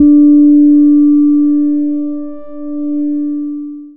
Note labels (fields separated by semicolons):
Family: bass; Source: synthesizer; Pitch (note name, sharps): D4; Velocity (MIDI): 25; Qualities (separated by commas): long release